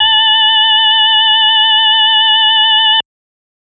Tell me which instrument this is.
electronic organ